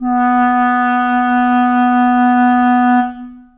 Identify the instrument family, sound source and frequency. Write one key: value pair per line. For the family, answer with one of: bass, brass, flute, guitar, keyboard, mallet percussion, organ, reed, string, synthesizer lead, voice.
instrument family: reed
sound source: acoustic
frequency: 246.9 Hz